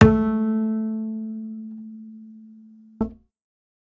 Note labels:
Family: bass; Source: acoustic; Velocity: 127

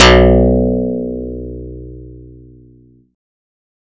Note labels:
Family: bass; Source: synthesizer; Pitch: B1; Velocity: 127; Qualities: bright

